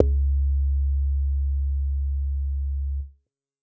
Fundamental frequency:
69.3 Hz